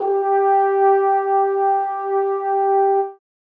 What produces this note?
acoustic brass instrument